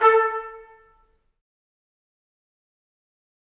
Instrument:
acoustic brass instrument